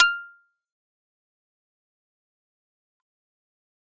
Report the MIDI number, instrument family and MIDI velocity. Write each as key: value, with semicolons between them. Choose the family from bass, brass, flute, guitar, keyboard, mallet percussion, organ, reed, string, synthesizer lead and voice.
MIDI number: 89; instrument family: keyboard; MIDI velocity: 127